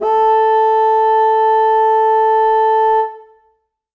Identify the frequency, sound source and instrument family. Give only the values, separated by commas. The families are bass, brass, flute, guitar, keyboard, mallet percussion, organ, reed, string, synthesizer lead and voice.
440 Hz, acoustic, reed